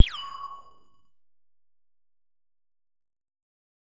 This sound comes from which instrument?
synthesizer bass